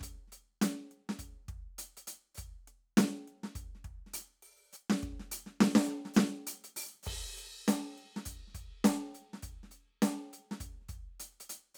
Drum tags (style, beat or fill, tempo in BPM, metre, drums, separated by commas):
New Orleans funk, beat, 102 BPM, 4/4, crash, closed hi-hat, open hi-hat, hi-hat pedal, snare, kick